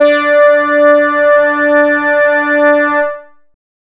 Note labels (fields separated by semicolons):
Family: bass; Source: synthesizer; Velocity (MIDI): 100; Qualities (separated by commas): bright, distorted